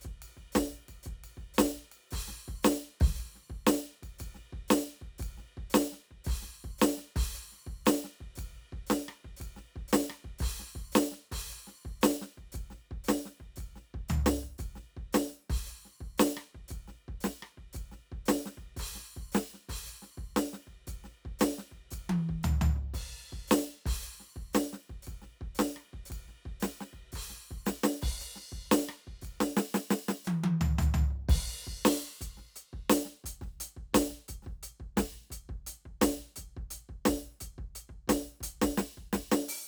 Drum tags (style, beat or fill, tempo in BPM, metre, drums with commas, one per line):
rock
beat
115 BPM
4/4
crash, ride, closed hi-hat, open hi-hat, hi-hat pedal, snare, cross-stick, high tom, floor tom, kick